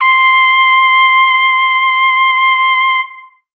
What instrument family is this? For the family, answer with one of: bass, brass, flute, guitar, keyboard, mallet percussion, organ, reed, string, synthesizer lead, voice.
brass